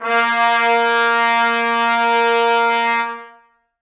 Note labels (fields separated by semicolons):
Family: brass; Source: acoustic; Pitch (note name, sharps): A#3; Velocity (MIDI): 127; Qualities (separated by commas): bright, reverb